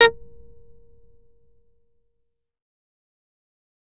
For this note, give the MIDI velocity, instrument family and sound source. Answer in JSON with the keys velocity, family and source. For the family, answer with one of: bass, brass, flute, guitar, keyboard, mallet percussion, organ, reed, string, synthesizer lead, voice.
{"velocity": 127, "family": "bass", "source": "synthesizer"}